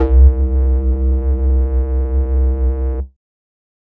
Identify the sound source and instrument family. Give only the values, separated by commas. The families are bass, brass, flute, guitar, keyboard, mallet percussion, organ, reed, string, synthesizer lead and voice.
synthesizer, flute